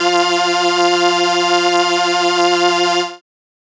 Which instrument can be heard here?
synthesizer keyboard